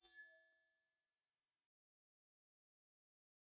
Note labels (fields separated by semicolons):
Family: mallet percussion; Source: electronic; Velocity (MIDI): 100; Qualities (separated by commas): bright, fast decay